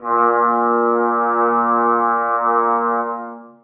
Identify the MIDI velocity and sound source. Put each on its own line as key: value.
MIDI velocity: 25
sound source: acoustic